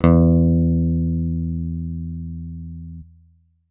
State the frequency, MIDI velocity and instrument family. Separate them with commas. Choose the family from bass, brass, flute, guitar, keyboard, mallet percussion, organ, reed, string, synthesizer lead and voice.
82.41 Hz, 75, guitar